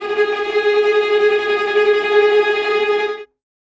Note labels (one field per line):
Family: string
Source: acoustic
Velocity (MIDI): 75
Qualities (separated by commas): bright, non-linear envelope, reverb